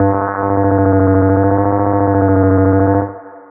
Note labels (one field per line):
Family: bass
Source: synthesizer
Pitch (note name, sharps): G2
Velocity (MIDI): 127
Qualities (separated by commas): long release, reverb